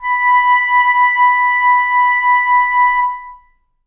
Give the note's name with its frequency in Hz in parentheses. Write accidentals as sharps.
B5 (987.8 Hz)